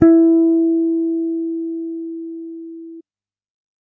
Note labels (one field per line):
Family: bass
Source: electronic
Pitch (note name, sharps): E4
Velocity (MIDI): 75